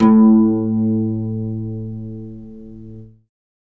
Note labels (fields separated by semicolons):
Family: guitar; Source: acoustic; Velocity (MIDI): 25; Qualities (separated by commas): reverb